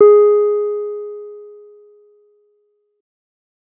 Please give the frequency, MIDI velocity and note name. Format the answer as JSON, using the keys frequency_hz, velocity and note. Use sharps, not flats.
{"frequency_hz": 415.3, "velocity": 75, "note": "G#4"}